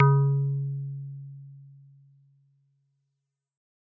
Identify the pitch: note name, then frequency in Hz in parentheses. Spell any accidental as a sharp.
C#3 (138.6 Hz)